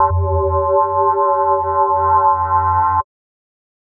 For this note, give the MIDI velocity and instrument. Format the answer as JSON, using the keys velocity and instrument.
{"velocity": 75, "instrument": "electronic mallet percussion instrument"}